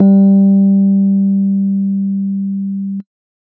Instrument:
electronic keyboard